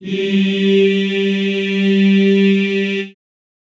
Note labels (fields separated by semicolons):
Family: voice; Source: acoustic; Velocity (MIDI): 127; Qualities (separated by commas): reverb